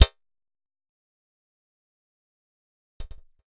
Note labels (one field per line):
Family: bass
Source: synthesizer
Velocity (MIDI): 50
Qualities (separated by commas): fast decay, percussive